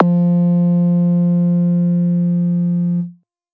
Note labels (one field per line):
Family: bass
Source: synthesizer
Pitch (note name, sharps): F3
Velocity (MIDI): 127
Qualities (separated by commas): distorted